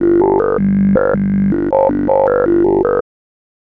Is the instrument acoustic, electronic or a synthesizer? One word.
synthesizer